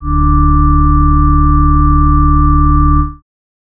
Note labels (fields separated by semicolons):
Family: organ; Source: electronic; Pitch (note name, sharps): D1; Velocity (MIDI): 25